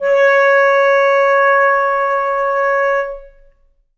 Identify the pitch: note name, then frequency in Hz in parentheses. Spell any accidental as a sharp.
C#5 (554.4 Hz)